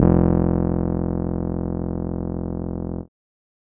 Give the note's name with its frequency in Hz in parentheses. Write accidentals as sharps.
F1 (43.65 Hz)